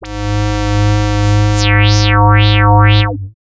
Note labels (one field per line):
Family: bass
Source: synthesizer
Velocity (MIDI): 127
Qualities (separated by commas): bright, distorted, non-linear envelope